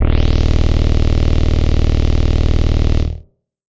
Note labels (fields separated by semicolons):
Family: bass; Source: synthesizer; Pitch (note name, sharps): D#0; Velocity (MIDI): 100; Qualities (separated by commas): distorted